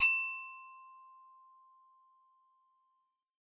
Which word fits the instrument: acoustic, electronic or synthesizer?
synthesizer